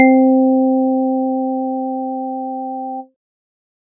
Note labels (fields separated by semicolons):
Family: organ; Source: electronic; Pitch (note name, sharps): C4; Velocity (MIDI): 100; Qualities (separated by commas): dark